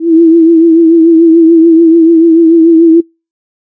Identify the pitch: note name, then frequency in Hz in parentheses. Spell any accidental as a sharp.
E4 (329.6 Hz)